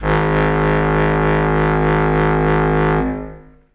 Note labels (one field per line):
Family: reed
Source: acoustic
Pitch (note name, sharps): G#1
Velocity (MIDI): 75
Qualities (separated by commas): long release, reverb